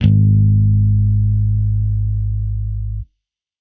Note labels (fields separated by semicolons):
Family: bass; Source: electronic; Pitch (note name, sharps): G#1; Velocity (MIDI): 100; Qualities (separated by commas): distorted